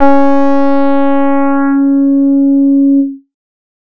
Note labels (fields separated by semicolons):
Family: bass; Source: synthesizer; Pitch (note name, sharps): C#4; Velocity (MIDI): 50; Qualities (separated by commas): distorted